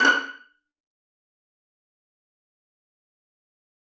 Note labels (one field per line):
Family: string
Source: acoustic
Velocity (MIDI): 100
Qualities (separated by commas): fast decay, percussive, reverb